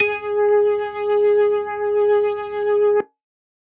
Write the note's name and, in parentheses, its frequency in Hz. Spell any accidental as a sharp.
G#4 (415.3 Hz)